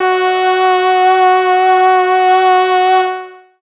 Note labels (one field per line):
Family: voice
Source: synthesizer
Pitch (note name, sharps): F#4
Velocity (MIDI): 100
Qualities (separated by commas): long release